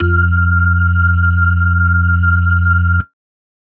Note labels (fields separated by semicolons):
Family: organ; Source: electronic; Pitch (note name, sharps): F2; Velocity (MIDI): 127